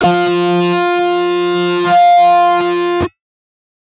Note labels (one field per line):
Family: guitar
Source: electronic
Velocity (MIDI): 25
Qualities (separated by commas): bright, distorted